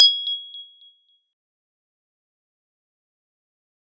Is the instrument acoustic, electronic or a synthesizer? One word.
acoustic